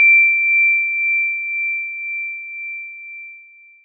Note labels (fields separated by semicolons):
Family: mallet percussion; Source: acoustic; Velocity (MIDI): 50; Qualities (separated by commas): bright, long release